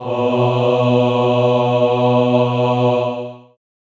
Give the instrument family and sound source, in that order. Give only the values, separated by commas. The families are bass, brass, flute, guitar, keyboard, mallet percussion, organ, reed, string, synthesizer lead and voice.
voice, acoustic